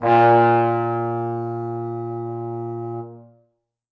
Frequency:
116.5 Hz